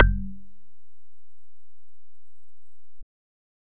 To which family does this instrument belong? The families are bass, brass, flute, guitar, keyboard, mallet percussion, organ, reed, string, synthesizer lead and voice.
bass